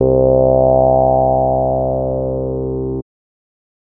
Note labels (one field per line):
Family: bass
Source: synthesizer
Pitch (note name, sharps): C2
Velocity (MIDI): 127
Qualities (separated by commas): distorted